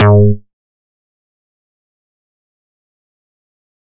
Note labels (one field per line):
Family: bass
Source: synthesizer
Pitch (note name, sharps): G#2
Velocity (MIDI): 75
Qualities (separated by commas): fast decay, percussive